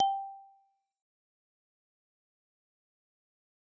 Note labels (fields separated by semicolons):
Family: mallet percussion; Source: acoustic; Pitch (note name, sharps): G5; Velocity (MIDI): 25; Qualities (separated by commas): fast decay, percussive